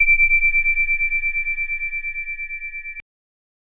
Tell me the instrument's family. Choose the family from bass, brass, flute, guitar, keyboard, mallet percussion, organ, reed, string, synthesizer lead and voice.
bass